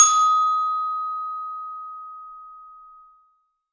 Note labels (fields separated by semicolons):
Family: mallet percussion; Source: acoustic; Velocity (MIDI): 100; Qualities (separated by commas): bright, reverb